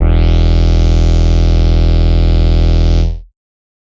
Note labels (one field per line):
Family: bass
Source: synthesizer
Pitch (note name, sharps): E1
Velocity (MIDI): 25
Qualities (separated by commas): bright, distorted